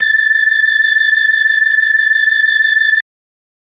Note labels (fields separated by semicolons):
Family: organ; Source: electronic; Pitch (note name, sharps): A6; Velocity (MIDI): 100; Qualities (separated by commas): bright